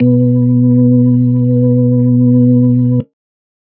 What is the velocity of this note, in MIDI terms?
100